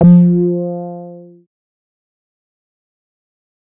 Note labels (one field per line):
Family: bass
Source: synthesizer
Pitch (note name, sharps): F3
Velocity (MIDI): 50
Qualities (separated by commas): distorted, fast decay